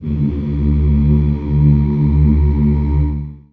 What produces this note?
acoustic voice